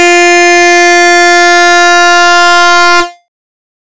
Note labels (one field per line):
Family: bass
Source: synthesizer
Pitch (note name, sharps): F4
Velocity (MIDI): 75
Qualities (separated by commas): bright, distorted